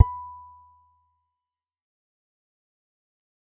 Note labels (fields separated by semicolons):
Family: guitar; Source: acoustic; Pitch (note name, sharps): B5; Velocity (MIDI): 50; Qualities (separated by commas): fast decay, percussive